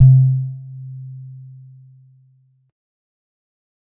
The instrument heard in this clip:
acoustic mallet percussion instrument